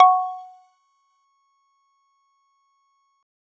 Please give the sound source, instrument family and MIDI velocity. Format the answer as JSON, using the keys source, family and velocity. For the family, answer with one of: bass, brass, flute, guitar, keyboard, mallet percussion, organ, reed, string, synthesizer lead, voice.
{"source": "acoustic", "family": "mallet percussion", "velocity": 100}